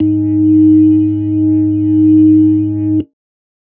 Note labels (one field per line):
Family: keyboard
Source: electronic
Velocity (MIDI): 50